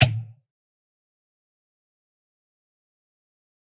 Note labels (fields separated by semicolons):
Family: guitar; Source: electronic; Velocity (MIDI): 25; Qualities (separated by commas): distorted, fast decay, percussive